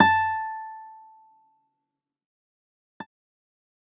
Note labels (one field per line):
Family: guitar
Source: electronic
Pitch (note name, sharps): A5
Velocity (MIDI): 50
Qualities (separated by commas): fast decay